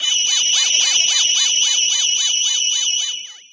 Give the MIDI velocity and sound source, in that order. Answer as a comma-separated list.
100, synthesizer